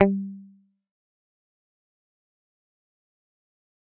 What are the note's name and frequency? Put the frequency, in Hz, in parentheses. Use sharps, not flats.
G3 (196 Hz)